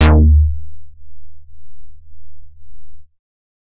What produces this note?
synthesizer bass